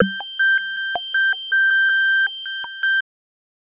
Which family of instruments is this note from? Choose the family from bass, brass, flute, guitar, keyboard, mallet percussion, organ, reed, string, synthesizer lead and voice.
bass